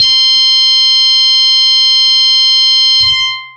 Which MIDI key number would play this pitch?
84